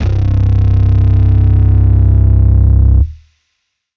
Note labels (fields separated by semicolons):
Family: bass; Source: electronic; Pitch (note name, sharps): C1; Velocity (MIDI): 50; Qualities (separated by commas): bright, distorted